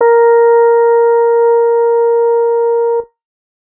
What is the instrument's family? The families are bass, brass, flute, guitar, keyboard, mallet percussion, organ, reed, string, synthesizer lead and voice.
guitar